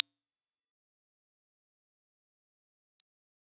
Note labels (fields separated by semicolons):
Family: keyboard; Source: electronic; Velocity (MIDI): 50; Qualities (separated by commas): bright, fast decay, percussive